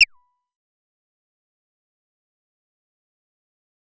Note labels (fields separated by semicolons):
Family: bass; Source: synthesizer; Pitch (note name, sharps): B5; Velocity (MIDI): 127; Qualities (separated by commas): distorted, fast decay, percussive